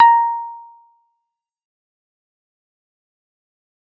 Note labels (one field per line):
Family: keyboard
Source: electronic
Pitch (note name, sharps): A#5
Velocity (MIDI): 100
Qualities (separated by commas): fast decay, percussive